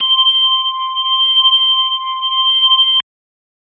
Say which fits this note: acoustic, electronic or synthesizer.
electronic